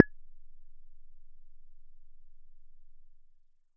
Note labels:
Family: bass; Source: synthesizer; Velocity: 100

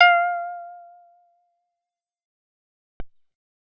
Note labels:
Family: bass; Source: synthesizer; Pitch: F5; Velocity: 25; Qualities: fast decay

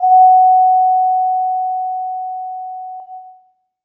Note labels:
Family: mallet percussion; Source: acoustic; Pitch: F#5; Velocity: 25; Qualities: reverb

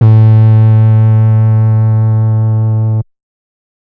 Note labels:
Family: bass; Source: synthesizer; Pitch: A2; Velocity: 50; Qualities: distorted

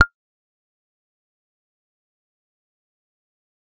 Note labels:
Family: bass; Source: synthesizer; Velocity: 25; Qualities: fast decay, percussive

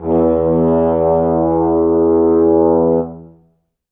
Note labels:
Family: brass; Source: acoustic; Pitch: E2; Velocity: 25; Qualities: dark, reverb

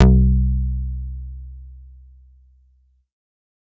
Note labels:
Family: bass; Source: synthesizer; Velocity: 127; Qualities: distorted

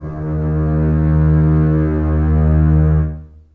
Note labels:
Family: string; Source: acoustic; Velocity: 50; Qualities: long release, reverb

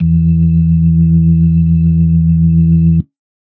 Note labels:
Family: organ; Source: electronic; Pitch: E2; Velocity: 127; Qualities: dark

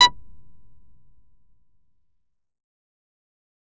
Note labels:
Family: bass; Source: synthesizer; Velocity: 100; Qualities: fast decay

